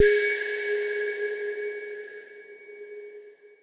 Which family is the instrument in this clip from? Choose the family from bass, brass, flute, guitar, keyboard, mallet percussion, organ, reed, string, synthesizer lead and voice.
mallet percussion